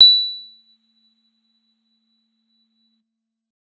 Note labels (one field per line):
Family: guitar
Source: electronic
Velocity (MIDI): 25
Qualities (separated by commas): bright, percussive